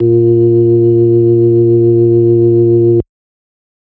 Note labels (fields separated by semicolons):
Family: organ; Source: electronic; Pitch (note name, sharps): A#2; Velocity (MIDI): 100